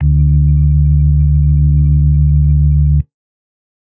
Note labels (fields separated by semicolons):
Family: organ; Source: electronic; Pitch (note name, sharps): D2; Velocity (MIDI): 25; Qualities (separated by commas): dark